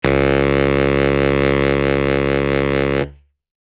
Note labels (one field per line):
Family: reed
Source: acoustic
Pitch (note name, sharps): C#2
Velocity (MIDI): 127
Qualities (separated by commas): bright